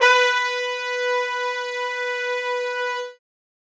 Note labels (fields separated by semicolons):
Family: brass; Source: acoustic; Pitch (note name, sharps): B4; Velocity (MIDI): 127; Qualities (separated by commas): bright, reverb